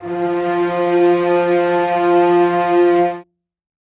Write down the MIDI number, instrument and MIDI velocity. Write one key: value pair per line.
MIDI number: 53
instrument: acoustic string instrument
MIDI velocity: 25